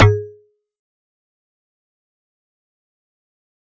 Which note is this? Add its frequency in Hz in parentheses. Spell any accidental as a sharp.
G#2 (103.8 Hz)